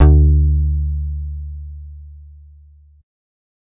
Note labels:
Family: bass; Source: synthesizer; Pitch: D2; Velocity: 25

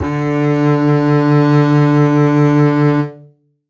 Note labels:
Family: string; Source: acoustic; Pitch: D3; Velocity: 75; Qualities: reverb

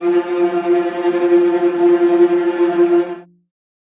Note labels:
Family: string; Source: acoustic; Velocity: 50; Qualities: non-linear envelope, reverb

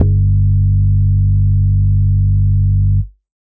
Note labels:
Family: organ; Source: electronic; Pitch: G1; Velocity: 50

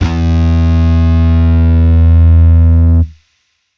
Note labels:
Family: bass; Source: electronic; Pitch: E2; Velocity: 25; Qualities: bright, distorted

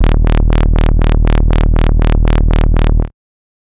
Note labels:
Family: bass; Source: synthesizer; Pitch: D#1; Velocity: 127; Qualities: bright, distorted, tempo-synced

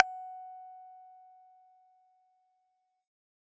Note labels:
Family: bass; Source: synthesizer; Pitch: F#5; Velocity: 75

